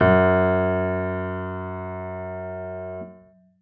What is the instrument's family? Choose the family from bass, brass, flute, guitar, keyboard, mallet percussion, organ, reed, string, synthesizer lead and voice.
keyboard